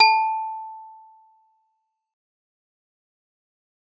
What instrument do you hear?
acoustic mallet percussion instrument